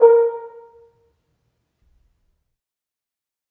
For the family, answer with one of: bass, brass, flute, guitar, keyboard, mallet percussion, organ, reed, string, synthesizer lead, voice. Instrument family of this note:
brass